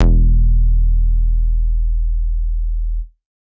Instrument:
synthesizer bass